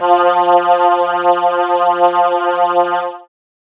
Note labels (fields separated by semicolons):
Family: keyboard; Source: synthesizer; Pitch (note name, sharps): F3; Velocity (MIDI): 25